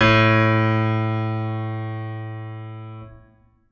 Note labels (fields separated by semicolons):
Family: organ; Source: electronic; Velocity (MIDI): 127; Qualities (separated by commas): reverb